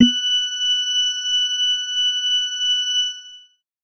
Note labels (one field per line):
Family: organ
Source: electronic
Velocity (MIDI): 100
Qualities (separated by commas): reverb